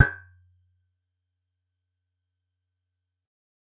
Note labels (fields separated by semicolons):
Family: guitar; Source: acoustic; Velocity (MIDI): 25; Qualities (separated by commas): fast decay, percussive